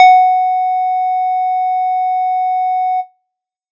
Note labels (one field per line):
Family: bass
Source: synthesizer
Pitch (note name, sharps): F#5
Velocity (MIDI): 127